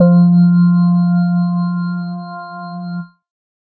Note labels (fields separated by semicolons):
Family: organ; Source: electronic; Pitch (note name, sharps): F3; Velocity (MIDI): 100